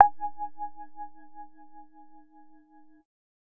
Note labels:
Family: bass; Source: synthesizer; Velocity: 50; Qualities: distorted

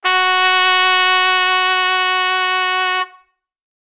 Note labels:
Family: brass; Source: acoustic; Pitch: F#4; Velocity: 127; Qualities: bright

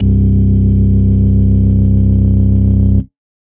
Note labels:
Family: organ; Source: electronic; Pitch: C1; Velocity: 127; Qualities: distorted

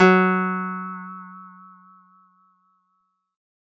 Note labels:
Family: guitar; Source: acoustic; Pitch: F#3; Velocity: 50; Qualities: bright

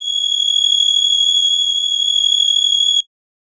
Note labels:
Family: reed; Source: acoustic; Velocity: 127; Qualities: bright

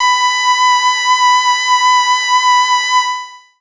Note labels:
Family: voice; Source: synthesizer; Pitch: B5; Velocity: 75; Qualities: bright

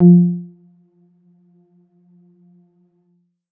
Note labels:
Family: keyboard; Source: electronic; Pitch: F3; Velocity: 100; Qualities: dark, percussive, reverb

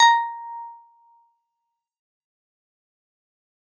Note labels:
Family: keyboard; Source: electronic; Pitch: A#5; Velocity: 127; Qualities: fast decay, percussive

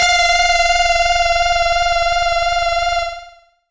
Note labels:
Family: bass; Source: synthesizer; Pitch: F5; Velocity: 127; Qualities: bright, distorted, tempo-synced

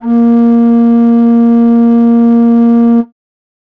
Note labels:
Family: flute; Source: acoustic; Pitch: A#3; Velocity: 50; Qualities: dark

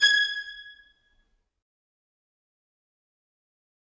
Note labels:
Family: string; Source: acoustic; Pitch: G#6; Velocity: 127; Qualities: bright, fast decay, percussive, reverb

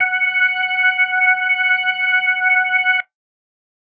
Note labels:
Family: organ; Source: electronic; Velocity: 75

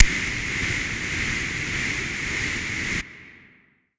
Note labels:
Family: flute; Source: acoustic; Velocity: 127; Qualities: distorted

